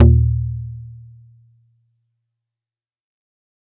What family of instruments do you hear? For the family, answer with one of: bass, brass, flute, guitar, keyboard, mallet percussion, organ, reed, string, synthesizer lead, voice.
mallet percussion